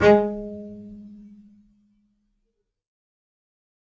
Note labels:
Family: string; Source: acoustic; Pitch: G#3; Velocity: 25; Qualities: fast decay, reverb

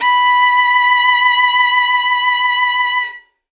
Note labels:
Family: string; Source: acoustic; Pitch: B5; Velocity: 75; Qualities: bright, reverb

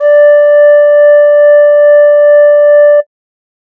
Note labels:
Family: flute; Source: synthesizer; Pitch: D5; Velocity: 75

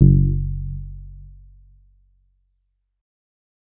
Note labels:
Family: bass; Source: synthesizer; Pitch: F#1; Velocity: 25; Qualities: dark, distorted

